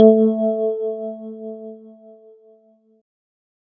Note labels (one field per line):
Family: keyboard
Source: electronic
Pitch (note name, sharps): A3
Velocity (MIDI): 127